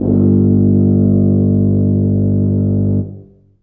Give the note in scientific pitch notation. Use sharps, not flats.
G1